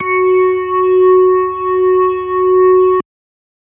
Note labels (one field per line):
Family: organ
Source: electronic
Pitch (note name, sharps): F#4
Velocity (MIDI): 75